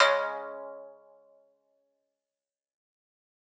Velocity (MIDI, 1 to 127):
100